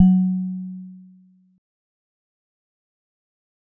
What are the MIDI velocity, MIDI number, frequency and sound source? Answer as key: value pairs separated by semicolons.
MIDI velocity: 25; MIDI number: 54; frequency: 185 Hz; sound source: acoustic